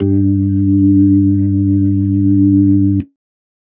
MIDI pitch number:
43